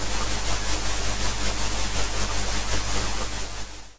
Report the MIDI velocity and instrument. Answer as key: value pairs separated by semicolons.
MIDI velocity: 100; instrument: electronic keyboard